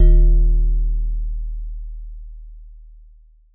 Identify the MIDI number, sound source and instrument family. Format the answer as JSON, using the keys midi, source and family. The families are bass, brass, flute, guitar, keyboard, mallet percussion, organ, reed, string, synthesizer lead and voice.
{"midi": 27, "source": "acoustic", "family": "mallet percussion"}